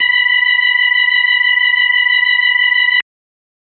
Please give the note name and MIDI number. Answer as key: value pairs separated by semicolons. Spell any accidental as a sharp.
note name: B5; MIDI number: 83